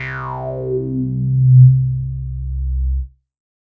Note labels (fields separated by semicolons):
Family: bass; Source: synthesizer; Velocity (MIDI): 25; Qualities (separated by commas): distorted, non-linear envelope